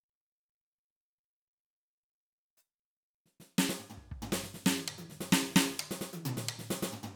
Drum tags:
hip-hop, fill, 67 BPM, 4/4, hi-hat pedal, percussion, snare, high tom, mid tom, floor tom, kick

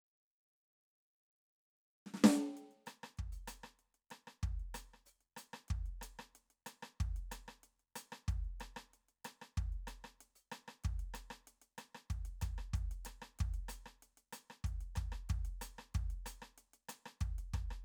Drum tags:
Afrobeat, beat, 94 BPM, 4/4, closed hi-hat, open hi-hat, hi-hat pedal, snare, cross-stick, kick

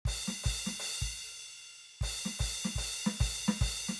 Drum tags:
rock, beat, 120 BPM, 4/4, crash, snare, kick

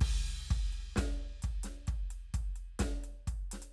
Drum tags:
slow reggae, beat, 64 BPM, 4/4, crash, closed hi-hat, snare, kick

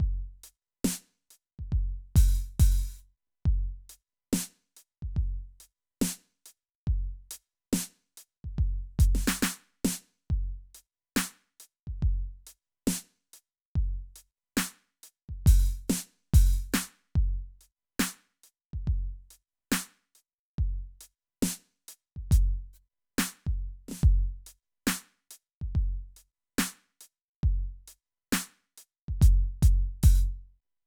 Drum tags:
hip-hop, beat, 70 BPM, 4/4, crash, ride, closed hi-hat, open hi-hat, hi-hat pedal, snare, kick

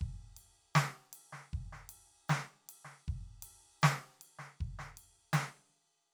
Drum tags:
country, beat, 78 BPM, 4/4, ride, ride bell, hi-hat pedal, snare, kick

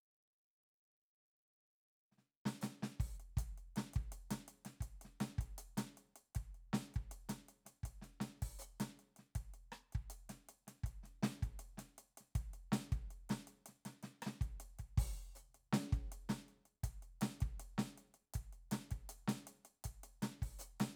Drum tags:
funk, beat, 80 BPM, 4/4, closed hi-hat, open hi-hat, hi-hat pedal, snare, cross-stick, kick

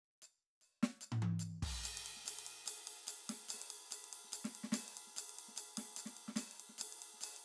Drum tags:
fast jazz, beat, 290 BPM, 4/4, crash, ride, percussion, snare, high tom, floor tom, kick

